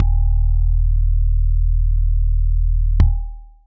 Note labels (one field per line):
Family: keyboard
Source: electronic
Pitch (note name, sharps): D#1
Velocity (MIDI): 25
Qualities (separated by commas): long release